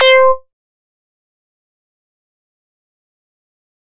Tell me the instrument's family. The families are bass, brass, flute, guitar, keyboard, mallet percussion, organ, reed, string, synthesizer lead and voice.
bass